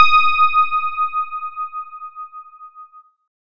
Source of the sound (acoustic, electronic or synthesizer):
electronic